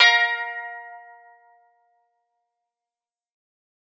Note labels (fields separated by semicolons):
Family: guitar; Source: acoustic; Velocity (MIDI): 25; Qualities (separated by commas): bright, fast decay